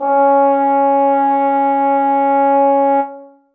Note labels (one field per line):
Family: brass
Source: acoustic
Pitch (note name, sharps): C#4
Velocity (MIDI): 75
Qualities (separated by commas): reverb